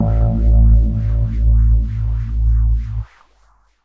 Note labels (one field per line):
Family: keyboard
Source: electronic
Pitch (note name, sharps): A1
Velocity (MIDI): 25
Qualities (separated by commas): dark, non-linear envelope